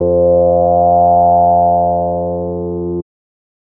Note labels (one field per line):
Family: bass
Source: synthesizer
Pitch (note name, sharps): F2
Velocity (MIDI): 50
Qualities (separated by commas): distorted